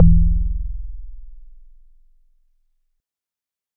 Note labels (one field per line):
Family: organ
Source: electronic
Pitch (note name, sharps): E0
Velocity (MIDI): 75